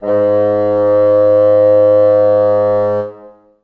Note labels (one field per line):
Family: reed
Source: acoustic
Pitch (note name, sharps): G#2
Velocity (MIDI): 75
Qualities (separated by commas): reverb